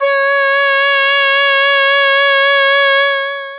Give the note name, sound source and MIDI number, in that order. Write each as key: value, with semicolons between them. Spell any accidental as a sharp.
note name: C#5; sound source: synthesizer; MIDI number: 73